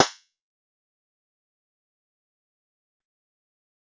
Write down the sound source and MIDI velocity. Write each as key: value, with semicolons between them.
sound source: synthesizer; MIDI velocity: 25